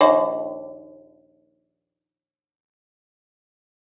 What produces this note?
acoustic guitar